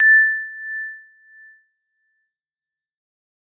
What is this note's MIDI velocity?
100